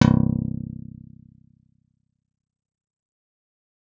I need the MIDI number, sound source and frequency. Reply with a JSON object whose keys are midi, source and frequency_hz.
{"midi": 24, "source": "acoustic", "frequency_hz": 32.7}